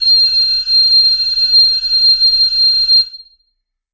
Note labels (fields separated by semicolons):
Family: flute; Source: acoustic; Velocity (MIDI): 100; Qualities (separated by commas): bright, reverb